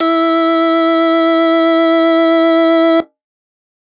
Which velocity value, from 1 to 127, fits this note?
100